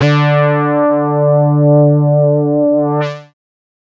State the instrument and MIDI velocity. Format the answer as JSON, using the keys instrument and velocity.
{"instrument": "synthesizer bass", "velocity": 50}